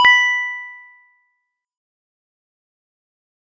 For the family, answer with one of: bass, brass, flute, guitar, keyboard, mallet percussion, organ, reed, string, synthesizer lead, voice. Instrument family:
mallet percussion